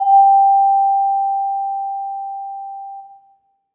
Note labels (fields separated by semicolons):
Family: mallet percussion; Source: acoustic; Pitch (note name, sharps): G5; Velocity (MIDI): 50; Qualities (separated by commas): reverb